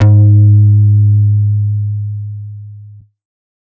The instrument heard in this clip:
synthesizer bass